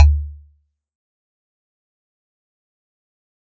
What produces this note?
acoustic mallet percussion instrument